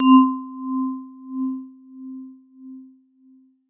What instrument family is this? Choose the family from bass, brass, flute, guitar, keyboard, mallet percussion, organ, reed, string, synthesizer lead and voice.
mallet percussion